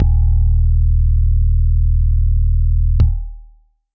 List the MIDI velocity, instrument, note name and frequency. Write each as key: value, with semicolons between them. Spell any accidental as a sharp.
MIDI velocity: 75; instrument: electronic keyboard; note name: D#1; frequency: 38.89 Hz